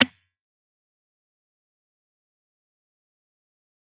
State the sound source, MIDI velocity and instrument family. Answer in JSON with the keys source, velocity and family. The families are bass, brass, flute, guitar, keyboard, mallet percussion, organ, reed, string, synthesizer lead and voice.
{"source": "electronic", "velocity": 25, "family": "guitar"}